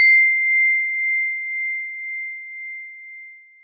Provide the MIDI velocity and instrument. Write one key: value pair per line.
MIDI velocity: 127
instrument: acoustic mallet percussion instrument